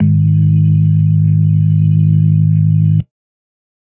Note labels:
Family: organ; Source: electronic; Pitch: G#1; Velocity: 127; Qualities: dark

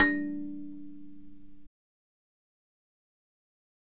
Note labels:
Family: mallet percussion; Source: acoustic; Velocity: 75; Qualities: fast decay, reverb

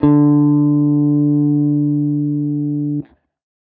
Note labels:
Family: guitar; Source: electronic; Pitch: D3; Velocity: 100

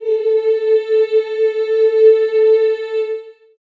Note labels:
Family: voice; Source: acoustic; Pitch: A4; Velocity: 100; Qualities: reverb

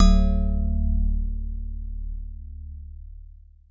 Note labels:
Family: mallet percussion; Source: acoustic; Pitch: D1; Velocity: 100

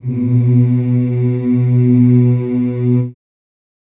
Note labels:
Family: voice; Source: acoustic; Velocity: 127; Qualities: dark, reverb

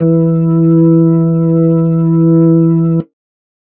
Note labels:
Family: organ; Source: electronic; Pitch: E3; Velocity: 100; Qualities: dark

